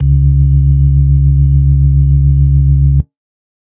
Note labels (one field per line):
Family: organ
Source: electronic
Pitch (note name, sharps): C#2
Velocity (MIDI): 25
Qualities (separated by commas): dark